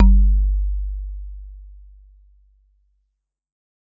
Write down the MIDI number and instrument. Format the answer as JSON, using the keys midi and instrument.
{"midi": 31, "instrument": "acoustic mallet percussion instrument"}